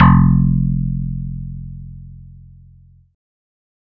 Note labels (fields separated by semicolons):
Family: bass; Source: synthesizer; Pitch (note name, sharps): F1; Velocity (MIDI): 50